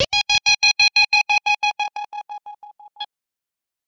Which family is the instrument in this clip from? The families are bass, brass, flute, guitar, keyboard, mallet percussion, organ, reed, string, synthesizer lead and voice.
guitar